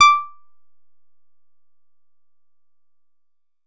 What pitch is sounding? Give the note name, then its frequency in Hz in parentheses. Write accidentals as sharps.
D6 (1175 Hz)